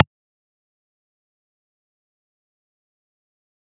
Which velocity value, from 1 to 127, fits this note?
100